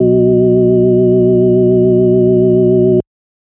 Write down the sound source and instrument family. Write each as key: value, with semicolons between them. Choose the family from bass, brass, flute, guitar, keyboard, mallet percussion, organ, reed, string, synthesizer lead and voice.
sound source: electronic; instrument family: organ